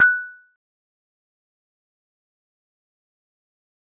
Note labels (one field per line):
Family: mallet percussion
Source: acoustic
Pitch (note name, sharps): F#6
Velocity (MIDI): 50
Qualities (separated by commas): fast decay, percussive